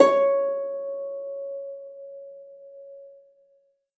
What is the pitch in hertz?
554.4 Hz